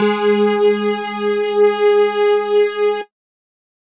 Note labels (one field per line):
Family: mallet percussion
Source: electronic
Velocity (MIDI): 127